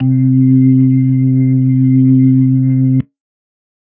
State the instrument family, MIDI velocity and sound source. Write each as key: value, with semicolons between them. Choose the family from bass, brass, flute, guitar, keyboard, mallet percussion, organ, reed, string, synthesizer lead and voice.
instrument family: organ; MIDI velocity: 75; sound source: electronic